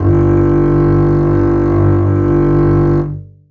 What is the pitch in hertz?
49 Hz